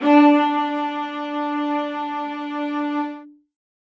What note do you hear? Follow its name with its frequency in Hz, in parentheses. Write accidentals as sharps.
D4 (293.7 Hz)